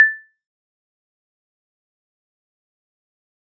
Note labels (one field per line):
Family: mallet percussion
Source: acoustic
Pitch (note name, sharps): A6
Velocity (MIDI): 127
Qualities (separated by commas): fast decay, percussive